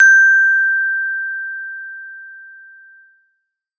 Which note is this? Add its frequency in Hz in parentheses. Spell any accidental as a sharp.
G6 (1568 Hz)